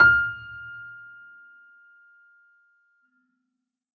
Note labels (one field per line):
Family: keyboard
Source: acoustic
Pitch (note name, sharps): F6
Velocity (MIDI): 75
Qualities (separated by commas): percussive, reverb